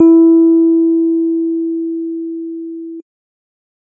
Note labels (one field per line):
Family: keyboard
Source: electronic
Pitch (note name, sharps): E4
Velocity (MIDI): 100